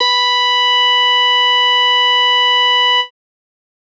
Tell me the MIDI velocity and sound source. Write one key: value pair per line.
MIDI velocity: 50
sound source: synthesizer